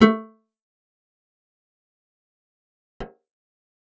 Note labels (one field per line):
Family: guitar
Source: acoustic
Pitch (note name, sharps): A3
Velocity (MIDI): 50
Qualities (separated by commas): fast decay, percussive, reverb